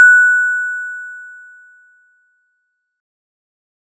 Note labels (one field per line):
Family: mallet percussion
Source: acoustic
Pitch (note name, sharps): F#6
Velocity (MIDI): 50